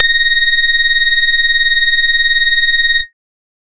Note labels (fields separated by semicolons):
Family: bass; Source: synthesizer; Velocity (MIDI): 127; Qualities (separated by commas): bright, distorted, multiphonic, tempo-synced